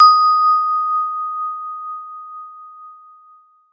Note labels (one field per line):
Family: mallet percussion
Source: acoustic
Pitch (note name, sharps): D#6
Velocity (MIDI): 127